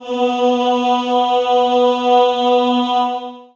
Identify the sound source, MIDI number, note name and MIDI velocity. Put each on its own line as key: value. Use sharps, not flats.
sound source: acoustic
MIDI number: 59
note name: B3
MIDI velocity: 75